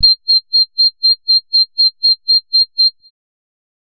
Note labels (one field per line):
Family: bass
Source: synthesizer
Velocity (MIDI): 127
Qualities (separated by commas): bright, distorted, tempo-synced